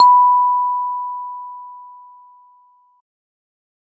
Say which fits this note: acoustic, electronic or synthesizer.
electronic